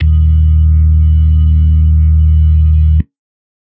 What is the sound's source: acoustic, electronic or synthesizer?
electronic